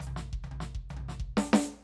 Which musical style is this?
Purdie shuffle